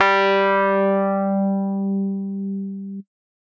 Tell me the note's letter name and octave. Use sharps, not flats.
G3